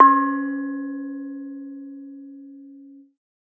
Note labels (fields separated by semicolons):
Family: mallet percussion; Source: acoustic; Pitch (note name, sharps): C#4; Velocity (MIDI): 127